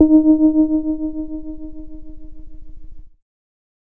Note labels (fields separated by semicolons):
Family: keyboard; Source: electronic; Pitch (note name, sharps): D#4; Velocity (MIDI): 75; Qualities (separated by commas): dark